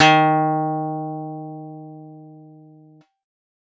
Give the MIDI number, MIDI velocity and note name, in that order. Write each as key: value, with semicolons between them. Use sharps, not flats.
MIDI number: 51; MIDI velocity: 25; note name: D#3